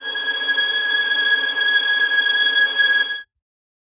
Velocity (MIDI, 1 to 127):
50